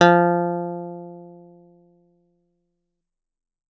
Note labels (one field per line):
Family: guitar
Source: acoustic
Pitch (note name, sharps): F3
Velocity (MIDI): 127